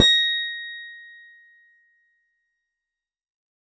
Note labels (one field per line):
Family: keyboard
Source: electronic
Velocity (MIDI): 50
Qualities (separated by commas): fast decay